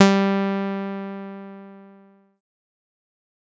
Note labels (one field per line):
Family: bass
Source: synthesizer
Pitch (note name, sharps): G3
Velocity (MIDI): 75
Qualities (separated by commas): distorted, fast decay